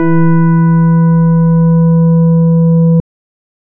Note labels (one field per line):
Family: organ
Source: electronic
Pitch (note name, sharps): E3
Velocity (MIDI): 100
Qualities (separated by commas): dark